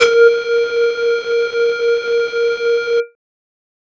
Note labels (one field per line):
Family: flute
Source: synthesizer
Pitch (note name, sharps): A#4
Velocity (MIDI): 100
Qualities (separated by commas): distorted